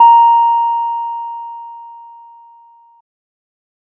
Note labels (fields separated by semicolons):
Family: bass; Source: synthesizer; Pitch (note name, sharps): A#5; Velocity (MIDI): 50